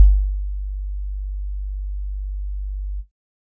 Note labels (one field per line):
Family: keyboard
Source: electronic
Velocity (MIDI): 25